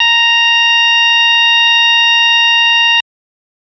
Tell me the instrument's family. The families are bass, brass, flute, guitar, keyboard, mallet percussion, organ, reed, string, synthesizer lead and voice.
organ